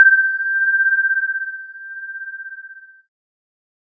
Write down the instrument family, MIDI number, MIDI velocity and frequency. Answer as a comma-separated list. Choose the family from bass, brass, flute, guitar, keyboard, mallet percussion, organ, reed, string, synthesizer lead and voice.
keyboard, 91, 50, 1568 Hz